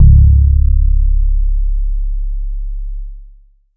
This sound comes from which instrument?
synthesizer bass